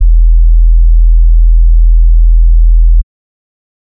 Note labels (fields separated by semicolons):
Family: bass; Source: synthesizer; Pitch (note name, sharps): E1; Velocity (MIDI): 50; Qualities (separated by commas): dark